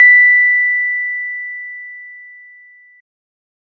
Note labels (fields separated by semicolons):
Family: organ; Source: electronic; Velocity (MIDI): 75